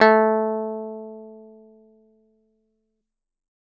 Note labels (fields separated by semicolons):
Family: guitar; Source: acoustic; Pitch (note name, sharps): A3; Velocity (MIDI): 100